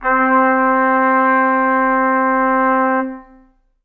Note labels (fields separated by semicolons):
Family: brass; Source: acoustic; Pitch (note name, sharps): C4; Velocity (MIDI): 50; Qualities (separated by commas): reverb